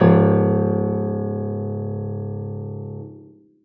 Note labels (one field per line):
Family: keyboard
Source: acoustic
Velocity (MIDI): 127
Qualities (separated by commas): reverb